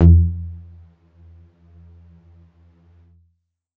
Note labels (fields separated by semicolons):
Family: keyboard; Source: electronic; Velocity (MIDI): 127; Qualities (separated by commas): dark, percussive, reverb